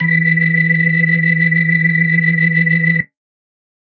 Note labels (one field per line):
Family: organ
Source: electronic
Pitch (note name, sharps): E3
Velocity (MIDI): 25